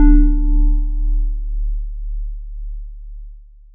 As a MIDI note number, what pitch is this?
26